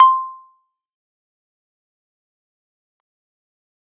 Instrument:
electronic keyboard